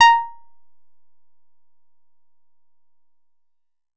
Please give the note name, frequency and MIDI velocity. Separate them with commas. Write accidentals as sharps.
A#5, 932.3 Hz, 100